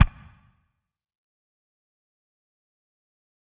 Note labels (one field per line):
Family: guitar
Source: electronic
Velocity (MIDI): 50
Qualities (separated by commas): distorted, fast decay, percussive